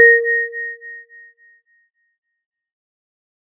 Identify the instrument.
acoustic mallet percussion instrument